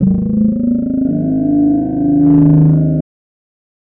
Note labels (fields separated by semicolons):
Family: voice; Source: synthesizer; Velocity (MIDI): 127; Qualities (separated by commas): distorted